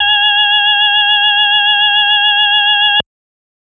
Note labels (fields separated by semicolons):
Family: organ; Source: electronic; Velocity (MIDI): 25; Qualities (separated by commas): multiphonic